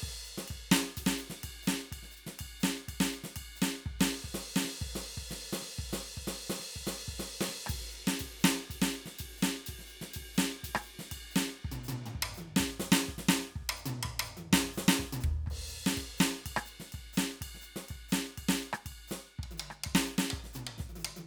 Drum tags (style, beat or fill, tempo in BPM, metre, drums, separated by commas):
calypso, beat, 124 BPM, 4/4, crash, ride, ride bell, hi-hat pedal, percussion, snare, cross-stick, high tom, mid tom, floor tom, kick